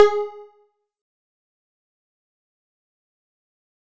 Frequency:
415.3 Hz